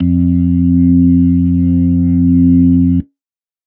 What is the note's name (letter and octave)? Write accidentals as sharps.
F2